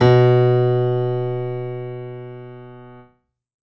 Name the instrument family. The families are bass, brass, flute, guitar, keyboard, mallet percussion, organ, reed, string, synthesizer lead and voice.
keyboard